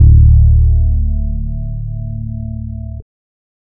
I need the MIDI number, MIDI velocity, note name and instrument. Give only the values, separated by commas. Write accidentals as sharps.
26, 25, D1, synthesizer bass